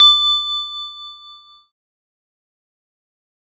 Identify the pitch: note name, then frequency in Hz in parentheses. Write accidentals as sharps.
D6 (1175 Hz)